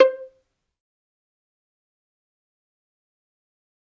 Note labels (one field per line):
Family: string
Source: acoustic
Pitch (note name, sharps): C5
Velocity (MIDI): 100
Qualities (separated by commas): fast decay, percussive, reverb